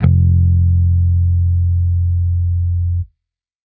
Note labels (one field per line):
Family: bass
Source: electronic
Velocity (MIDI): 127